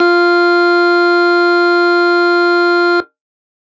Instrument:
electronic organ